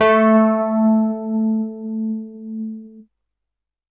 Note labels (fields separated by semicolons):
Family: keyboard; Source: electronic; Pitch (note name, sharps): A3; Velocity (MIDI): 127